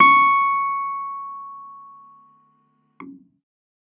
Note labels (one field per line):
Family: keyboard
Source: electronic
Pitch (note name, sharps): C#6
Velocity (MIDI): 25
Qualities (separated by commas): distorted